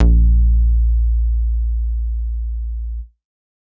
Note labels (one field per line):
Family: bass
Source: synthesizer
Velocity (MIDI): 25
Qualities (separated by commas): dark